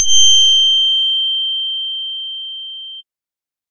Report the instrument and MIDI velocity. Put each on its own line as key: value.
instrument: synthesizer bass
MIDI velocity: 127